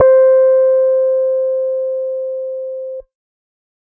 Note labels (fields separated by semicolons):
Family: keyboard; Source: electronic; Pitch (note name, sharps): C5; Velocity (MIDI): 100; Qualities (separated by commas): dark